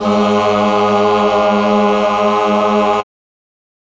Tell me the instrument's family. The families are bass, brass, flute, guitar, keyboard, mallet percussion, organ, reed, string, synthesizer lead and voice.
voice